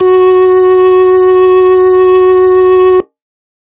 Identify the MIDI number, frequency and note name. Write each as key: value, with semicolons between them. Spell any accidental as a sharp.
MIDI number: 66; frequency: 370 Hz; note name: F#4